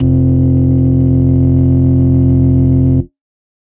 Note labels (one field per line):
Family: organ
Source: electronic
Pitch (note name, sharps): F1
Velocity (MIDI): 50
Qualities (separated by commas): distorted